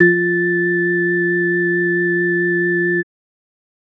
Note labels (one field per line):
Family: organ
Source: electronic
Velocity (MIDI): 100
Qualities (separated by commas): multiphonic